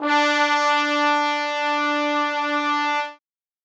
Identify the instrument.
acoustic brass instrument